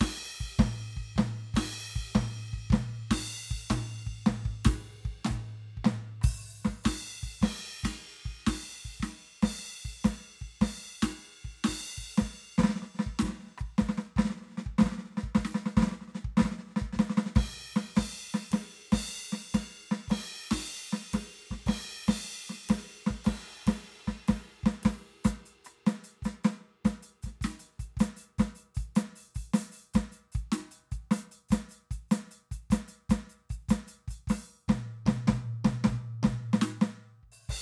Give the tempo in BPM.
152 BPM